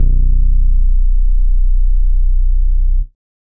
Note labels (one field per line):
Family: bass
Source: synthesizer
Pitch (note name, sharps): B0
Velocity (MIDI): 50